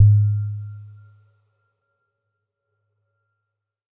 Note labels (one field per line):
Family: mallet percussion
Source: electronic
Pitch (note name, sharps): G#2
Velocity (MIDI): 100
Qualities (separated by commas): non-linear envelope